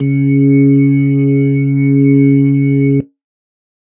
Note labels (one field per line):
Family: organ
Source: electronic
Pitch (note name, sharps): C#3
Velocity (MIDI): 25